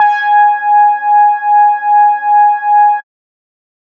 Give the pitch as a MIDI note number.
80